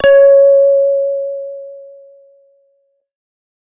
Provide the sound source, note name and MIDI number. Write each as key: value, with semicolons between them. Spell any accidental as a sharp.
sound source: synthesizer; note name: C#5; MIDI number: 73